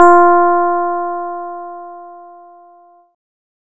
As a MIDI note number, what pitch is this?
65